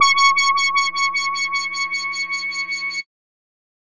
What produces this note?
synthesizer bass